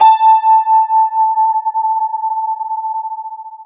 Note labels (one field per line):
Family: guitar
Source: electronic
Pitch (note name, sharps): A5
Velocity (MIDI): 100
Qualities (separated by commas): long release, multiphonic, non-linear envelope